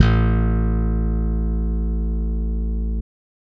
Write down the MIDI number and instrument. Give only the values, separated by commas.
33, electronic bass